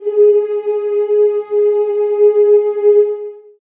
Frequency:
415.3 Hz